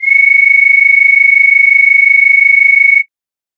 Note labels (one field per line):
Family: flute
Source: synthesizer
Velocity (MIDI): 25